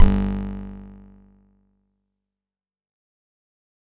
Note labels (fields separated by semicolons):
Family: guitar; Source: acoustic; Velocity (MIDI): 127